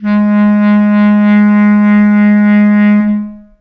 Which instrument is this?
acoustic reed instrument